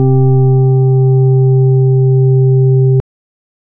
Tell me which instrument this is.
electronic organ